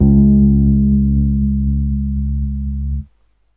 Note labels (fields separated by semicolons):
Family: keyboard; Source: electronic; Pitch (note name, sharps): C#2; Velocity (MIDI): 50; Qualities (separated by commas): dark